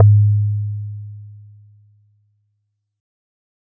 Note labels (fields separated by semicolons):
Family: mallet percussion; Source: acoustic; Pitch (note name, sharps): G#2; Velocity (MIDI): 50